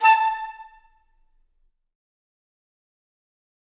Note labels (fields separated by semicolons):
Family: reed; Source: acoustic; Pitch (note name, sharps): A5; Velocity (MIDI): 100; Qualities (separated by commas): fast decay, percussive, reverb